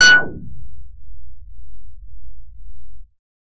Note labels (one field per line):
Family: bass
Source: synthesizer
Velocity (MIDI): 127